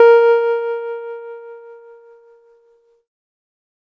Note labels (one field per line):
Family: keyboard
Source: electronic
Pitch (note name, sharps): A#4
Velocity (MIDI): 50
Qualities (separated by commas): distorted